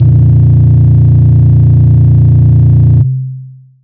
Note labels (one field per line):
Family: guitar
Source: electronic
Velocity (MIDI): 25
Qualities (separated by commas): bright, distorted, long release